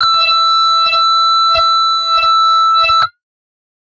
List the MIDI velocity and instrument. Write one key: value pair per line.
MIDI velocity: 50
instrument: synthesizer guitar